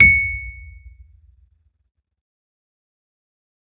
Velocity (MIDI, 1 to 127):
100